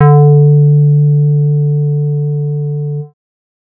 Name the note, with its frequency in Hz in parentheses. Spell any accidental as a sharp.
D3 (146.8 Hz)